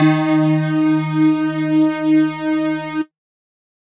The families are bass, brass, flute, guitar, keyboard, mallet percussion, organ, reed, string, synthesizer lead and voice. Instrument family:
mallet percussion